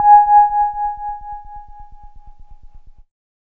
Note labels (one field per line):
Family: keyboard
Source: electronic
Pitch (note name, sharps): G#5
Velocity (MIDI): 127